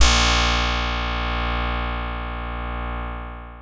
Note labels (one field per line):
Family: guitar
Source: synthesizer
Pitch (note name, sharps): A#1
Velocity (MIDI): 25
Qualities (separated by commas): bright, long release